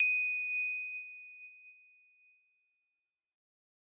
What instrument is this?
electronic keyboard